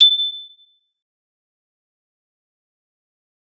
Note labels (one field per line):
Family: mallet percussion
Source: acoustic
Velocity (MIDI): 50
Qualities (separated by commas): bright, fast decay, percussive